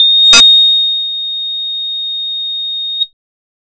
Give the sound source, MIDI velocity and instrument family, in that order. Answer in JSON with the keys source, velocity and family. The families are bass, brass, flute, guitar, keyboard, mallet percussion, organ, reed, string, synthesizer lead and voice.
{"source": "synthesizer", "velocity": 127, "family": "bass"}